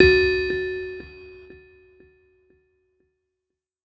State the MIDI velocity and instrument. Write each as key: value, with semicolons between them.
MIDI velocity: 100; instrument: electronic keyboard